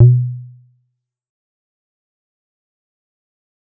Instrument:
synthesizer bass